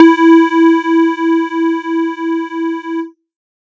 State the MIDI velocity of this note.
127